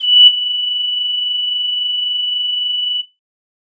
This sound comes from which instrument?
synthesizer flute